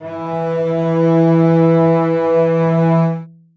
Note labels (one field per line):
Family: string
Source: acoustic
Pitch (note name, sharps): E3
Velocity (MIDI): 50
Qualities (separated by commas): reverb